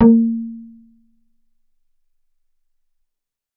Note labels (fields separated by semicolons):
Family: bass; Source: synthesizer; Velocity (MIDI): 50; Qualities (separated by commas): dark, percussive, reverb